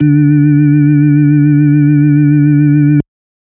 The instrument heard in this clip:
electronic organ